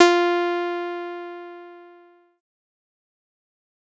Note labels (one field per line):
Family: bass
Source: synthesizer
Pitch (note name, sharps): F4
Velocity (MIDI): 50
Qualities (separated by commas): distorted, fast decay